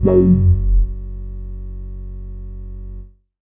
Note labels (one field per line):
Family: bass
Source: synthesizer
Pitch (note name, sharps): F#1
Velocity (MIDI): 25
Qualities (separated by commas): distorted, non-linear envelope